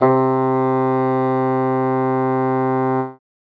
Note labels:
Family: reed; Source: acoustic; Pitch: C3; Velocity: 100

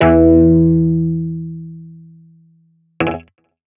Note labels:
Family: guitar; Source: electronic; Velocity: 100; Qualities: distorted

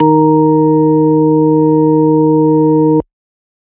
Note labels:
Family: organ; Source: electronic; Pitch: D#3; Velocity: 50

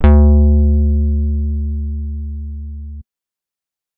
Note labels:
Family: guitar; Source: electronic; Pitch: D2; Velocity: 50

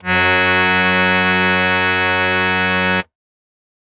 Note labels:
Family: keyboard; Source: acoustic; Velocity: 50

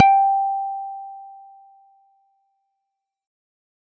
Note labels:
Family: guitar; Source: electronic; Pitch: G5; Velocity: 25

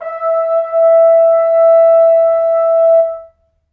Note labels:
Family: brass; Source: acoustic; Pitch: E5; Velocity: 50; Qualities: reverb

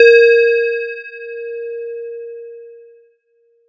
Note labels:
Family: mallet percussion; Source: electronic; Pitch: A#4; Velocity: 75; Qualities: multiphonic

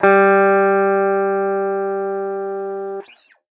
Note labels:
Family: guitar; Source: electronic; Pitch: G3; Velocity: 25; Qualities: distorted

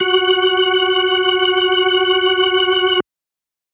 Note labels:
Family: organ; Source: electronic; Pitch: F#4; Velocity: 25

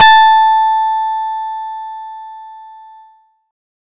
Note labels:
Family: guitar; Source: acoustic; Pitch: A5; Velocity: 100; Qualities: bright

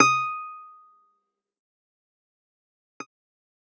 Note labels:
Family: guitar; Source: electronic; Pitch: D#6; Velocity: 25; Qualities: fast decay, percussive

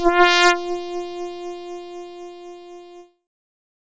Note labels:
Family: keyboard; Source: synthesizer; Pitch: F4; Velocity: 100; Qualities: bright, distorted

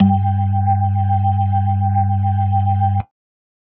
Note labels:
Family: organ; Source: electronic; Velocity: 100

